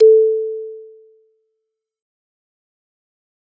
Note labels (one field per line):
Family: mallet percussion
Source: acoustic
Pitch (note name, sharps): A4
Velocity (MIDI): 100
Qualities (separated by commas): fast decay